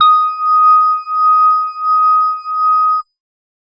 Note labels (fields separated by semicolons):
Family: organ; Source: electronic; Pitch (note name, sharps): D#6; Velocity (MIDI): 127; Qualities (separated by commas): distorted